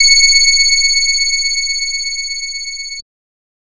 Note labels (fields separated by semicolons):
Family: bass; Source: synthesizer; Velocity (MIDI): 75; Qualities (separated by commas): distorted, multiphonic